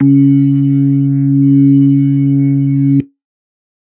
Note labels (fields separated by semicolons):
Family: organ; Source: electronic; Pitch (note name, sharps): C#3; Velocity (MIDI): 25